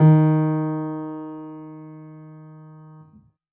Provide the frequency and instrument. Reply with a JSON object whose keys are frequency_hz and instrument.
{"frequency_hz": 155.6, "instrument": "acoustic keyboard"}